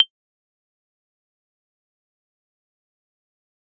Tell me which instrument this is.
acoustic mallet percussion instrument